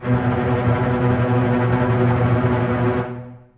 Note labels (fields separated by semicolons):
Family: string; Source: acoustic; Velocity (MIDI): 100; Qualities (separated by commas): non-linear envelope, reverb